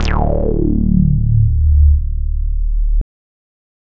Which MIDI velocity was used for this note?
75